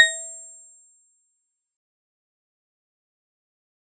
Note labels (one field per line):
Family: mallet percussion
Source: acoustic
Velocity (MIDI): 75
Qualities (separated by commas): fast decay, percussive